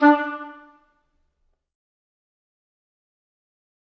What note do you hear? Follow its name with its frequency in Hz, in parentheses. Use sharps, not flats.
D4 (293.7 Hz)